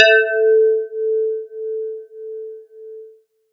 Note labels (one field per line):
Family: guitar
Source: synthesizer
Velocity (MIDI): 100